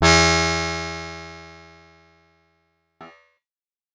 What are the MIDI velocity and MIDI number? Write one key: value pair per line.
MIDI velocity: 127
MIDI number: 40